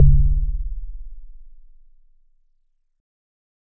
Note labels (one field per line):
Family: organ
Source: electronic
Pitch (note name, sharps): C#0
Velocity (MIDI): 50